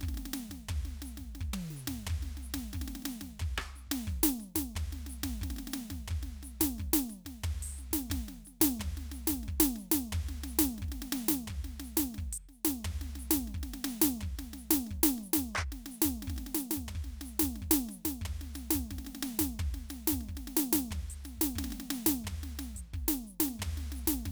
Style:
samba